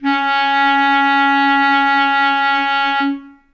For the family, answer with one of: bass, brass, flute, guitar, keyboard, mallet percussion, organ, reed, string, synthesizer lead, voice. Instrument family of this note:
reed